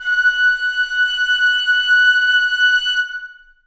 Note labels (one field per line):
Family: reed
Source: acoustic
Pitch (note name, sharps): F#6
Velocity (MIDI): 75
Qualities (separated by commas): reverb